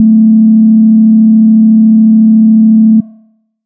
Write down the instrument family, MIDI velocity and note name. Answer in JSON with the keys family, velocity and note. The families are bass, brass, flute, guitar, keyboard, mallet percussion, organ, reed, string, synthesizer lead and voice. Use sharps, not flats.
{"family": "bass", "velocity": 25, "note": "A3"}